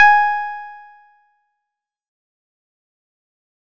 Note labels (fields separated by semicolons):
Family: guitar; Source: synthesizer; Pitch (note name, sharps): G#5; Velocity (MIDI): 127; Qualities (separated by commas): fast decay